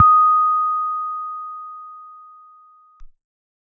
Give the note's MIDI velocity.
25